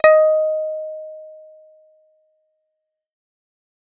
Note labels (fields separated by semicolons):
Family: bass; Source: synthesizer; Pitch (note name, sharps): D#5; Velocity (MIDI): 50